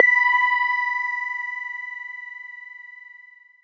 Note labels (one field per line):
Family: mallet percussion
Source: electronic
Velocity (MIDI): 25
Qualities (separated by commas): bright, distorted, non-linear envelope